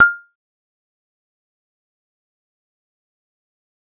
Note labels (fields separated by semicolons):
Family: bass; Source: synthesizer; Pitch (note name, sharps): F6; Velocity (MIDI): 100; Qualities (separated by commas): fast decay, percussive